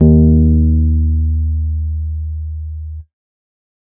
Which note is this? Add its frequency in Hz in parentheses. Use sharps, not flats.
D#2 (77.78 Hz)